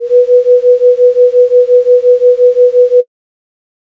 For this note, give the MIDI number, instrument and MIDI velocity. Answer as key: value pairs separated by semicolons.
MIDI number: 71; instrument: synthesizer flute; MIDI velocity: 50